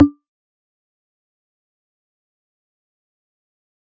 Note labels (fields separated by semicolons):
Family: mallet percussion; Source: electronic; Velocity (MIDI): 50; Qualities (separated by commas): fast decay, percussive